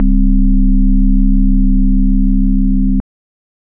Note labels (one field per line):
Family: organ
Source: electronic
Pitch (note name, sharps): C1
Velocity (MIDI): 127